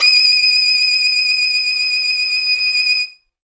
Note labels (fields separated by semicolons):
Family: string; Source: acoustic; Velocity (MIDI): 127